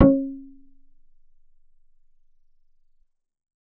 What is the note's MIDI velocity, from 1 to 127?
100